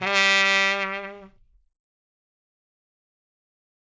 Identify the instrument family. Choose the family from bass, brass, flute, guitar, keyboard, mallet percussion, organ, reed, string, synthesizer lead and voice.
brass